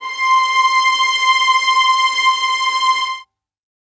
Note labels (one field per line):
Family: string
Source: acoustic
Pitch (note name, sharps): C6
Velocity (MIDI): 127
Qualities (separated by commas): reverb